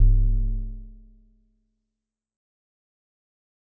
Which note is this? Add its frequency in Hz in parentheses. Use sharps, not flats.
D1 (36.71 Hz)